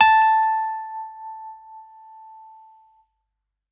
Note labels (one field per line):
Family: keyboard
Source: electronic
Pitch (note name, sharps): A5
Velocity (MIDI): 127